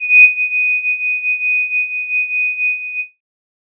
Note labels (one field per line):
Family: flute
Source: synthesizer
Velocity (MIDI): 50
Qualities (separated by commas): bright, distorted